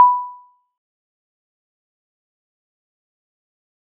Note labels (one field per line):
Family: mallet percussion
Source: acoustic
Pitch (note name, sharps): B5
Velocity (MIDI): 50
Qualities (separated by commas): fast decay, percussive